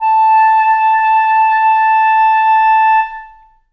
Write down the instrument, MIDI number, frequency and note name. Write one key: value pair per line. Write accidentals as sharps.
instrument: acoustic reed instrument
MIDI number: 81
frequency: 880 Hz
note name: A5